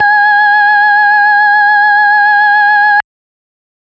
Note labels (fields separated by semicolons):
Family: organ; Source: electronic; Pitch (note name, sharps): G#5; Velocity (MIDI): 100